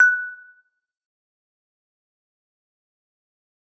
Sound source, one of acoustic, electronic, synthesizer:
acoustic